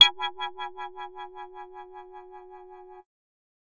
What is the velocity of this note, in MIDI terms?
75